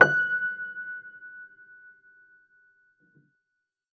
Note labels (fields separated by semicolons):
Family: keyboard; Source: acoustic; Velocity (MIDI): 100; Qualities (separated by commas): reverb